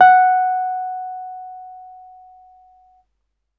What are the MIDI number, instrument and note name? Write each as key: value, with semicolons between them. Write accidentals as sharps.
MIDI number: 78; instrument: electronic keyboard; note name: F#5